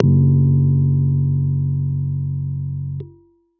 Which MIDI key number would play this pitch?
30